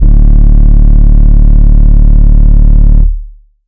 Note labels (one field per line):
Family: organ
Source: electronic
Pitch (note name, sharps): D1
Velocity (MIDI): 127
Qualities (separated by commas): dark, long release